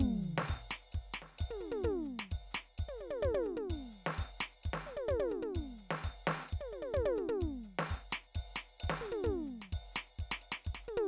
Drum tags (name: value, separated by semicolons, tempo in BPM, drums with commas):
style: Dominican merengue; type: beat; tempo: 130 BPM; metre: 4/4; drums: ride, ride bell, hi-hat pedal, snare, high tom, mid tom, kick